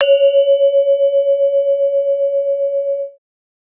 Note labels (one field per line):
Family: mallet percussion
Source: acoustic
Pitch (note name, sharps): C#5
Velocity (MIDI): 25